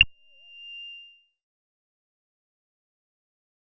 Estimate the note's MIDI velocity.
75